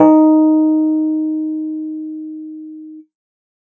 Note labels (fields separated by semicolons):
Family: keyboard; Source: electronic; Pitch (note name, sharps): D#4; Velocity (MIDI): 75